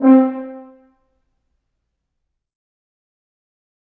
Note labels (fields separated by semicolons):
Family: brass; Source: acoustic; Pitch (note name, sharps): C4; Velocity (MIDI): 75; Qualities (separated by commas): dark, fast decay, percussive, reverb